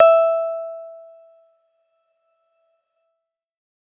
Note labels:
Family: keyboard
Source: electronic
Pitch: E5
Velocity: 100

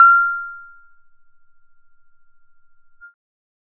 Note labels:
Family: bass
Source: synthesizer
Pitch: F6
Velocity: 75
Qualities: percussive

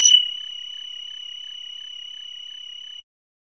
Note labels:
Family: bass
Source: synthesizer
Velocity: 127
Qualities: bright

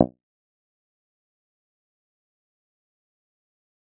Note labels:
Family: guitar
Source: electronic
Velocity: 75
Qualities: fast decay, percussive

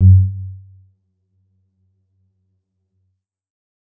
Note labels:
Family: keyboard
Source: electronic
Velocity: 25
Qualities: dark, percussive, reverb

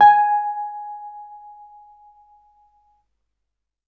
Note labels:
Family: keyboard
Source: electronic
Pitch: G#5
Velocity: 100

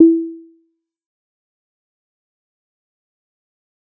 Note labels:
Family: bass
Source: synthesizer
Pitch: E4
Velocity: 50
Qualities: dark, fast decay, percussive

